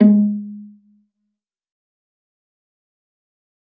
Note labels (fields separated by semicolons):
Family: string; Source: acoustic; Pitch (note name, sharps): G#3; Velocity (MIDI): 75; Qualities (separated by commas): dark, fast decay, percussive, reverb